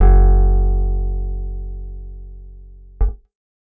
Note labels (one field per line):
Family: guitar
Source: acoustic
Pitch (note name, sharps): F#1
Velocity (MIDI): 75